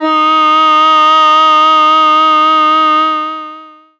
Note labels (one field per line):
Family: voice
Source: synthesizer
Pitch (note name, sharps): D#4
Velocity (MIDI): 50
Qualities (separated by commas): distorted, long release